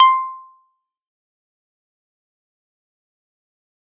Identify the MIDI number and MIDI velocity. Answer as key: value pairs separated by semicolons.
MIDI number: 84; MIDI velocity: 100